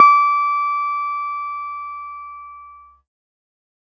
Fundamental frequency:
1175 Hz